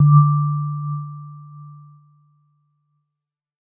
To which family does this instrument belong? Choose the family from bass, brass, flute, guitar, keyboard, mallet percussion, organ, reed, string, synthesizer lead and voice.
keyboard